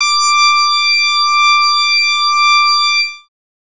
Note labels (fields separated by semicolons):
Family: bass; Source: synthesizer; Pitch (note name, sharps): D6; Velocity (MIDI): 25; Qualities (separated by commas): bright, distorted